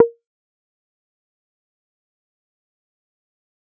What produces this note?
electronic guitar